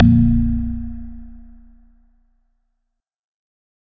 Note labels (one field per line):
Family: organ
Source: electronic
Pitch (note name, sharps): A#0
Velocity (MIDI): 127